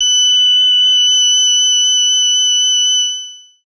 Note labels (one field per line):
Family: bass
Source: synthesizer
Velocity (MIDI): 25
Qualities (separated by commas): bright, distorted, long release